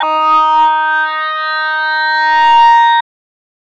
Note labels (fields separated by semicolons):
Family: voice; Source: synthesizer; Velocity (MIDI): 50; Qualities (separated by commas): bright, distorted